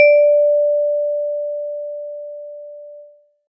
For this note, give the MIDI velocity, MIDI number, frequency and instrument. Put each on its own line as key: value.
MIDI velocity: 25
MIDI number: 74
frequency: 587.3 Hz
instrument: acoustic mallet percussion instrument